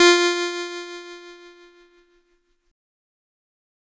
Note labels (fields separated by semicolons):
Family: keyboard; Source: electronic; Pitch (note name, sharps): F4; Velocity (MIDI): 127; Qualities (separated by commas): bright, distorted